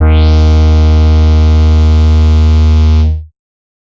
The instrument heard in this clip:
synthesizer bass